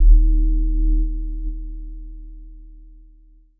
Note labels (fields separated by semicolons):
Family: keyboard; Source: electronic; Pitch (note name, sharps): D#1; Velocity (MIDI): 100; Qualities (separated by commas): dark